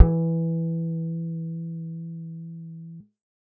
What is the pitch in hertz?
164.8 Hz